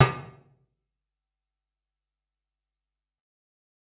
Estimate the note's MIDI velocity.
25